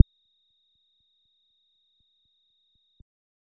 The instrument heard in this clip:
synthesizer bass